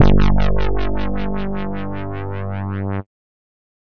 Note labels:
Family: bass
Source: synthesizer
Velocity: 100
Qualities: distorted

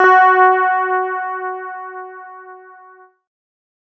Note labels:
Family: guitar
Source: electronic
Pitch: F#4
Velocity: 25

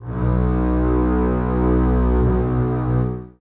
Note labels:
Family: string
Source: acoustic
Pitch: B1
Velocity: 127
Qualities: reverb

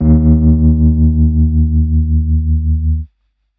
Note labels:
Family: keyboard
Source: electronic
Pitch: D#2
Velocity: 75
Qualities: distorted

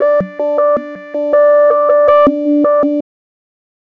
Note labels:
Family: bass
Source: synthesizer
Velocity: 50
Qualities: tempo-synced

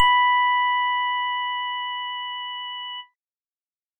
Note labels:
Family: organ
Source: electronic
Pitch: B5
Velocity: 127

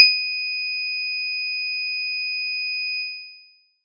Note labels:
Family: mallet percussion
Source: acoustic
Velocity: 127

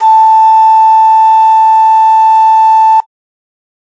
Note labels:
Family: flute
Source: acoustic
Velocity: 100

